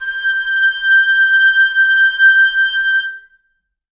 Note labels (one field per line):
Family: reed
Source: acoustic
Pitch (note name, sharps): G6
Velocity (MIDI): 75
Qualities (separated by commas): reverb